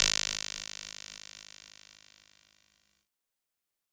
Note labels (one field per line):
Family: keyboard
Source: electronic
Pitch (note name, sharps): G#1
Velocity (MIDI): 75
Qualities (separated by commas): bright, distorted